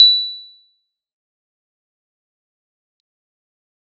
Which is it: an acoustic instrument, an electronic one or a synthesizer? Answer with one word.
electronic